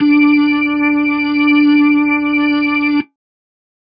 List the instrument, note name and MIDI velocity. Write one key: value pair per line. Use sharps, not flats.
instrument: electronic keyboard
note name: D4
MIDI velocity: 75